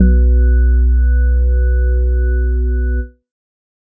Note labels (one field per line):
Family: organ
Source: electronic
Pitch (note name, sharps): B1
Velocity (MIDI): 50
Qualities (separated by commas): dark